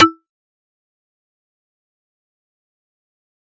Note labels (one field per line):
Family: mallet percussion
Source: electronic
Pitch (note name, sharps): E4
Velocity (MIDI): 127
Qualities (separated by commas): fast decay, percussive